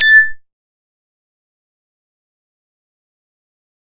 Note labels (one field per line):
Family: bass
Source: synthesizer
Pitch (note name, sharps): A6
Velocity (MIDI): 100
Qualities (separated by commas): fast decay, percussive